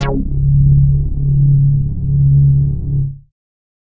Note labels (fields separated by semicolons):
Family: bass; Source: synthesizer; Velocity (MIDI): 75; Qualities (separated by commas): distorted